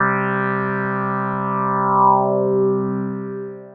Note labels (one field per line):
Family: synthesizer lead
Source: synthesizer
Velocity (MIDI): 100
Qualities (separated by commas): long release